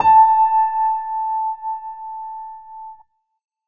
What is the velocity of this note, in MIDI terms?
75